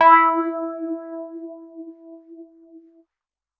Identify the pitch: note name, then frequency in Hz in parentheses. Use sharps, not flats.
E4 (329.6 Hz)